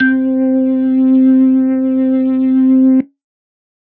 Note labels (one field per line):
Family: organ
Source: electronic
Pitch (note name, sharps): C4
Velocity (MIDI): 75